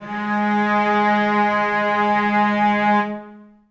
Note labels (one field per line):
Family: string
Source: acoustic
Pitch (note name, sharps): G#3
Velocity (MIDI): 75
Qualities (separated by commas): long release, reverb